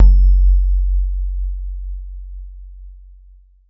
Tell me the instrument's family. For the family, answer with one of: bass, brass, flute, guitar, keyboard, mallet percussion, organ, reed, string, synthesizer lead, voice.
mallet percussion